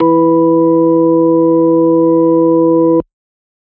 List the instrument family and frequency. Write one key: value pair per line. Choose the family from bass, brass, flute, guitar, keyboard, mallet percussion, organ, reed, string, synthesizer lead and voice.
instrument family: organ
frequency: 164.8 Hz